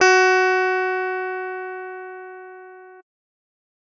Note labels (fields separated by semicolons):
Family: keyboard; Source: electronic; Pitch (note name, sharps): F#4; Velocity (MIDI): 100; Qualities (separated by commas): bright